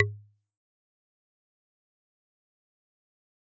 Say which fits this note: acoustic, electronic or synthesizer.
acoustic